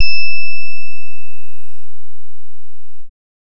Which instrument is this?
synthesizer bass